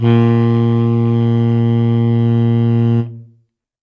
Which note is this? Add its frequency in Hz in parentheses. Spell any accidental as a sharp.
A#2 (116.5 Hz)